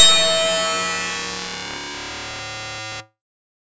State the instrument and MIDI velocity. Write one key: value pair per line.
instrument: synthesizer bass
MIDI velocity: 100